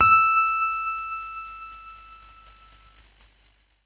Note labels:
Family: keyboard; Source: electronic; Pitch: E6; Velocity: 25; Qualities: distorted, tempo-synced

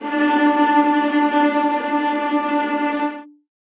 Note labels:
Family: string; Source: acoustic; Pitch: D4; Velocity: 75; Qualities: bright, non-linear envelope, reverb

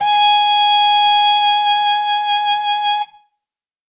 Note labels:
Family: brass; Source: acoustic; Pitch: G#5; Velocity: 50

